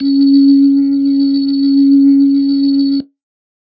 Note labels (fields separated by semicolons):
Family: organ; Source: electronic; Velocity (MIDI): 127